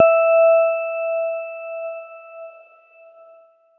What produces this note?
electronic keyboard